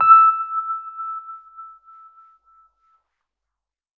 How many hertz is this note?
1319 Hz